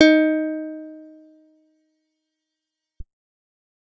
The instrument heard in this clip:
acoustic guitar